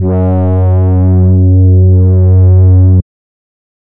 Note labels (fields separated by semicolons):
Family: reed; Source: synthesizer; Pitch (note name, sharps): F#2; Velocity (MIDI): 25; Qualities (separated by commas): distorted, non-linear envelope